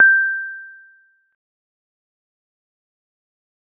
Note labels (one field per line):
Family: guitar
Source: synthesizer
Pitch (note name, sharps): G6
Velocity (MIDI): 75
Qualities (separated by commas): dark, fast decay